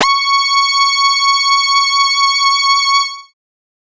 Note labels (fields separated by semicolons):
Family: bass; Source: synthesizer; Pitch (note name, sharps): C#6; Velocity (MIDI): 127; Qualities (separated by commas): bright, distorted, multiphonic